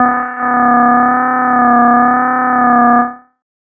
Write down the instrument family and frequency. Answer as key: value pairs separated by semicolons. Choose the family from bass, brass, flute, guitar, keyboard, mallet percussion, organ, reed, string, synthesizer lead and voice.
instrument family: bass; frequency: 246.9 Hz